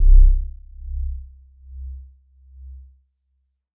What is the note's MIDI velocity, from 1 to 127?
25